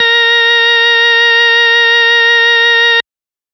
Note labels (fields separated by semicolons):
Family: organ; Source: electronic; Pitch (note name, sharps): A#4; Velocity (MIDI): 50; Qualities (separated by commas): bright, distorted